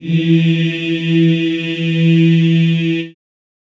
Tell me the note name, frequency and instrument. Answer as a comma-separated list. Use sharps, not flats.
E3, 164.8 Hz, acoustic voice